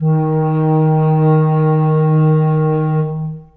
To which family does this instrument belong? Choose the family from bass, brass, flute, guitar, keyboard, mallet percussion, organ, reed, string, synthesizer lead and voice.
reed